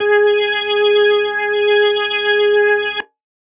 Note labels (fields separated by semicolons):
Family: organ; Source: electronic; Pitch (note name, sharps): G#4; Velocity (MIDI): 75; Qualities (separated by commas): distorted